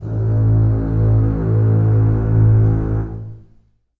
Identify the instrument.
acoustic string instrument